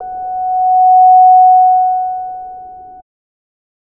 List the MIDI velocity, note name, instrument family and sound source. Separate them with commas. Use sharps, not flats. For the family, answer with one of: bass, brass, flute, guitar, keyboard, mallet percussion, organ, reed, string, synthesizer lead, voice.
75, F#5, bass, synthesizer